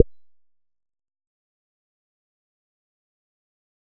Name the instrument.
synthesizer bass